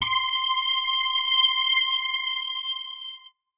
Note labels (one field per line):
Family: guitar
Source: electronic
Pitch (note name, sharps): C6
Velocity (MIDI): 100